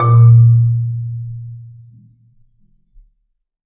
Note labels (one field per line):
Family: mallet percussion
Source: acoustic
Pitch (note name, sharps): A#2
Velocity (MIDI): 25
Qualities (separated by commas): dark, reverb